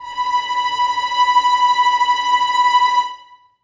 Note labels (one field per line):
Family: string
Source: acoustic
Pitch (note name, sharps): B5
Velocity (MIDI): 25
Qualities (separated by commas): non-linear envelope, reverb